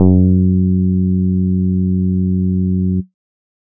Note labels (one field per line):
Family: bass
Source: synthesizer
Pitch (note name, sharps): F#2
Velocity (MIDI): 75